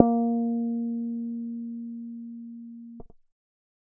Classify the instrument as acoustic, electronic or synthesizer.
synthesizer